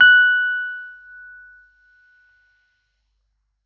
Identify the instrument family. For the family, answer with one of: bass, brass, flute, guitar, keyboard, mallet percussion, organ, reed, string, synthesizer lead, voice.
keyboard